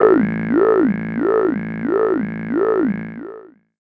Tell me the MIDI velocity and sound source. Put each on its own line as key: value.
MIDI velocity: 100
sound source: synthesizer